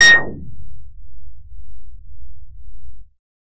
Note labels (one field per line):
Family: bass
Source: synthesizer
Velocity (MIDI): 127